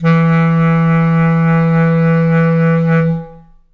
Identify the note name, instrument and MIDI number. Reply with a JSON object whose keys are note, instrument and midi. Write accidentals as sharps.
{"note": "E3", "instrument": "acoustic reed instrument", "midi": 52}